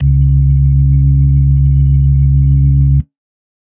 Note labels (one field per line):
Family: organ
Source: electronic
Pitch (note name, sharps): C#2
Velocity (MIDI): 100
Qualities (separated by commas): dark